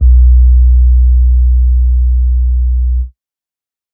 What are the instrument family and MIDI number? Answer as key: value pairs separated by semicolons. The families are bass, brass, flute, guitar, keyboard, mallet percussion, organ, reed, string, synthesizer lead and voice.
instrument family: keyboard; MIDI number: 35